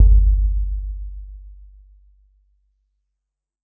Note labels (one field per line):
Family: mallet percussion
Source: acoustic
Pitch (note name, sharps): G1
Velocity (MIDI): 100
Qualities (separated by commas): dark, reverb